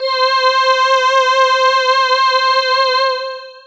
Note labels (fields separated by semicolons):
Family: voice; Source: synthesizer; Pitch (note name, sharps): C5; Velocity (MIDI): 75; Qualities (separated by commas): distorted, long release